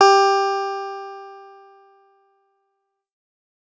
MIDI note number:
67